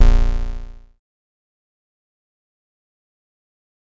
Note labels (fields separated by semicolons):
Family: bass; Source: synthesizer; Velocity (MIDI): 127; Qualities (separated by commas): bright, distorted, fast decay